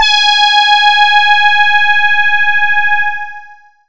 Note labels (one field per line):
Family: voice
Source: synthesizer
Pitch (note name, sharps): G#5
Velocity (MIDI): 100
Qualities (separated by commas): long release